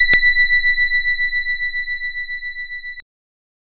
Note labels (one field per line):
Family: bass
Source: synthesizer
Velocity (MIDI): 25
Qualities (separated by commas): bright, distorted, multiphonic